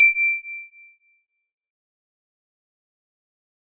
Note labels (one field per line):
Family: guitar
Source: synthesizer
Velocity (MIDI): 127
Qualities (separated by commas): bright, fast decay, percussive